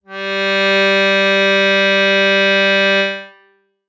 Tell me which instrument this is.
acoustic reed instrument